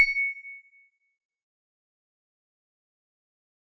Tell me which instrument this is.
acoustic mallet percussion instrument